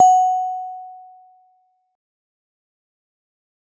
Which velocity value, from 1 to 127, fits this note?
50